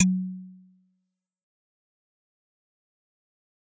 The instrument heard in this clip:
acoustic mallet percussion instrument